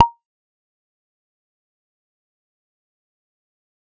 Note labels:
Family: bass; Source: synthesizer; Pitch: A#5; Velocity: 75; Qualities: fast decay, percussive

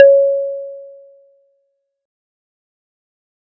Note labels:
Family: mallet percussion; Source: acoustic; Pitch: C#5; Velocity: 25; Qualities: fast decay

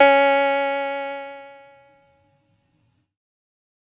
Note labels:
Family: keyboard; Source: electronic; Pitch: C#4; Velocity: 25; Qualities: distorted

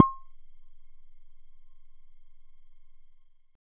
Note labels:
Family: bass; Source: synthesizer; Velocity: 25

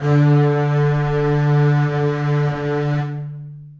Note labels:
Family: string; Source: acoustic; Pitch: D3; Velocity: 127; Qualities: long release, reverb

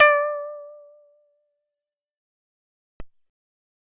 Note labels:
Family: bass; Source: synthesizer; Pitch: D5; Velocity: 75; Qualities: fast decay, percussive

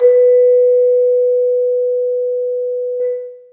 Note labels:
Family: mallet percussion; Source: acoustic; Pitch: B4; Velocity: 75; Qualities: long release, reverb

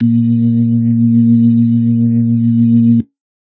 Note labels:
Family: organ; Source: electronic; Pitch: A#2; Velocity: 25; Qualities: dark

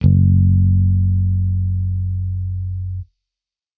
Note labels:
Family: bass; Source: electronic; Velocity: 50; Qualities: distorted

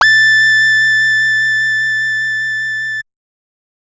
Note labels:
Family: bass; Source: synthesizer; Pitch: A6; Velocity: 50; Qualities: distorted

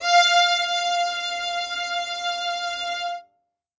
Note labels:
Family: string; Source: acoustic; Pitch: F5; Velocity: 127; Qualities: reverb

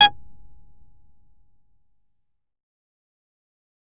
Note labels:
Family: bass; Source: synthesizer; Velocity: 75; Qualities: fast decay, percussive

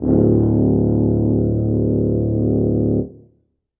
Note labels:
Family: brass; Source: acoustic; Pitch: D1; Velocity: 100; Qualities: reverb

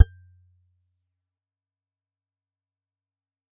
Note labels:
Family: guitar; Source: acoustic; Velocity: 100; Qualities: fast decay, percussive

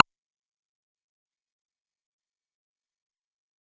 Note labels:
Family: bass; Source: synthesizer; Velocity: 25; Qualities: distorted, fast decay, percussive

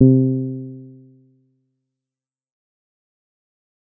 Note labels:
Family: bass; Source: synthesizer; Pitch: C3; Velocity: 25; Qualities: dark, fast decay

